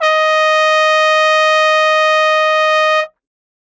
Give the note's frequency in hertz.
622.3 Hz